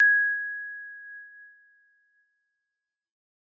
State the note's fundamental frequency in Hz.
1661 Hz